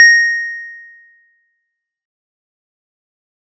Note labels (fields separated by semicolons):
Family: mallet percussion; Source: acoustic; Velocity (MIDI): 127; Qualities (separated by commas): fast decay